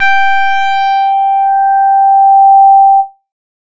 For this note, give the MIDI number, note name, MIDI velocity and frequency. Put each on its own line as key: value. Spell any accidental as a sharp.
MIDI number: 79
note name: G5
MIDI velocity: 100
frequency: 784 Hz